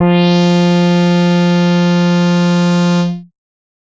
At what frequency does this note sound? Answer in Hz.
174.6 Hz